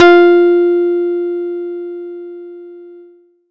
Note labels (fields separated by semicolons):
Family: guitar; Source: acoustic; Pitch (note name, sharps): F4; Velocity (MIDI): 50